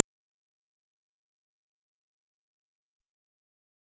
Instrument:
synthesizer bass